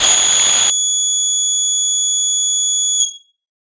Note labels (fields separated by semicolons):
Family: guitar; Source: electronic; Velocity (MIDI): 25; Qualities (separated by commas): bright, distorted